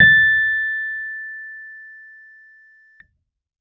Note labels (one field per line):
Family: keyboard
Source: electronic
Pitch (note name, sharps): A6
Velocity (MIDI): 50